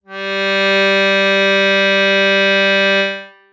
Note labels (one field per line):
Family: reed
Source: acoustic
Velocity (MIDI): 50